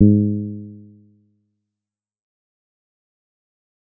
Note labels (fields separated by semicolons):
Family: bass; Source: synthesizer; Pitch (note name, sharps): G#2; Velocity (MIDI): 25; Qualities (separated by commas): dark, fast decay